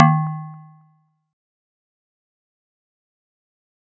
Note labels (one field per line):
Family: mallet percussion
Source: acoustic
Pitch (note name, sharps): D#3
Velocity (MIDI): 50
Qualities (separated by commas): fast decay, percussive